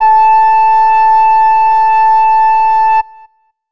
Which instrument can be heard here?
acoustic flute